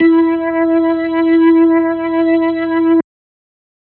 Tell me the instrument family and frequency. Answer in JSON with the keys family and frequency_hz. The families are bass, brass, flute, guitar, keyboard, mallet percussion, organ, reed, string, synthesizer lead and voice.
{"family": "organ", "frequency_hz": 329.6}